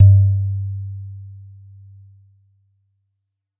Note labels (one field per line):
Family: mallet percussion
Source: acoustic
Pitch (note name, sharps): G2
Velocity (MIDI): 75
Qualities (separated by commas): dark